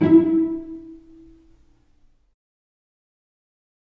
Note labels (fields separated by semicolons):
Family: string; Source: acoustic; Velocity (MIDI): 75; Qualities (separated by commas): dark, fast decay, reverb